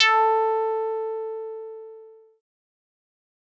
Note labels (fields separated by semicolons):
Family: synthesizer lead; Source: synthesizer; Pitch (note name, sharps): A4; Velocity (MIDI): 100; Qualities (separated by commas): distorted, fast decay